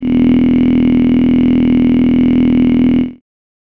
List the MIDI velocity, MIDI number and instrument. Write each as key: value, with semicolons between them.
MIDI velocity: 25; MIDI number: 28; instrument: synthesizer voice